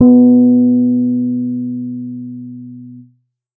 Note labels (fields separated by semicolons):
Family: keyboard; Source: electronic; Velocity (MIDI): 50; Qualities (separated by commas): dark